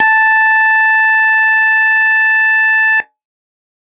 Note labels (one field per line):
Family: organ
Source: electronic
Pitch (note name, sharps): A5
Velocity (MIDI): 127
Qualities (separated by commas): distorted